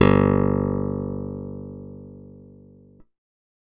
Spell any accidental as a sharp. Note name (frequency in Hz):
G1 (49 Hz)